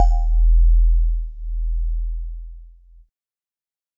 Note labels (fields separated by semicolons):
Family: keyboard; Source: electronic; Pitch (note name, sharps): E1; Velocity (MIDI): 100; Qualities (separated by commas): multiphonic